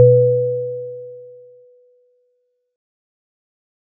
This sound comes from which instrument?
acoustic mallet percussion instrument